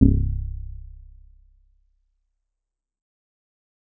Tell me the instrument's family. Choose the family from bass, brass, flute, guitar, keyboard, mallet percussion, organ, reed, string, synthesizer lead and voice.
bass